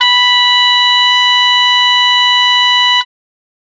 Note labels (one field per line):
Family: reed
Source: acoustic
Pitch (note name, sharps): B5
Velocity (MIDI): 127